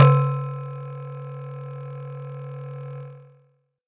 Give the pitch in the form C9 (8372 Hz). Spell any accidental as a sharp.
C#3 (138.6 Hz)